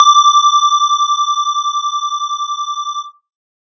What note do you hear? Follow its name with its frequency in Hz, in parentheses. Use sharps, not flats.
D6 (1175 Hz)